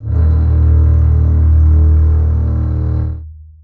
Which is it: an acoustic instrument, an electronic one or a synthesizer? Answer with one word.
acoustic